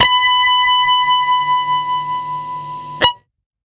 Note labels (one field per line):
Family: guitar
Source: electronic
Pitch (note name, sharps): B5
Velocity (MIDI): 25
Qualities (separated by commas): distorted